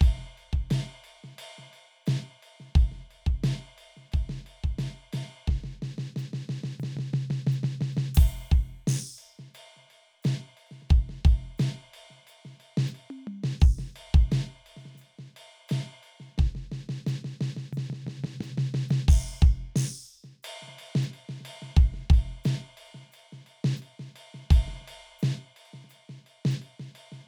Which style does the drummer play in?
rock